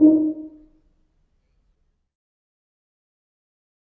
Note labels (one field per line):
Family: brass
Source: acoustic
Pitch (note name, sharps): D#4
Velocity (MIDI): 50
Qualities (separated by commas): fast decay, percussive, reverb